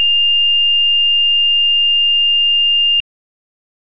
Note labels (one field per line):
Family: organ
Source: electronic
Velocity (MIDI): 100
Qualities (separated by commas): bright